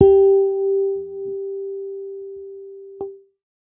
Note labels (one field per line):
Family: bass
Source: electronic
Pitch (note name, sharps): G4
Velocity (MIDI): 25